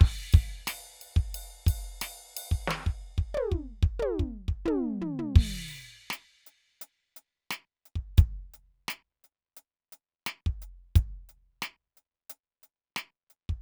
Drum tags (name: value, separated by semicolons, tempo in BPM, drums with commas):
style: rock; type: beat; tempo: 88 BPM; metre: 4/4; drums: crash, ride, closed hi-hat, open hi-hat, snare, high tom, mid tom, floor tom, kick